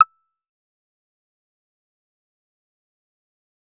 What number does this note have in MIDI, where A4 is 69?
88